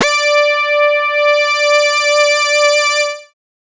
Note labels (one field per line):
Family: bass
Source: synthesizer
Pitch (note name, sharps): D5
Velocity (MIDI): 75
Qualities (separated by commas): distorted, multiphonic